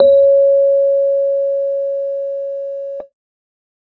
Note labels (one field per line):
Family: keyboard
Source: electronic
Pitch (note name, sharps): C#5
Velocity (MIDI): 25